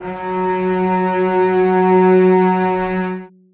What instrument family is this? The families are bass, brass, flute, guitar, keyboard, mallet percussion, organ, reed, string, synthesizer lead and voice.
string